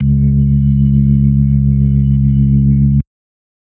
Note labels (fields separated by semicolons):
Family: organ; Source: electronic; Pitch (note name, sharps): C#2; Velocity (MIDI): 127; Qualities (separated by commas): dark